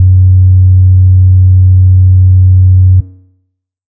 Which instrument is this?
synthesizer bass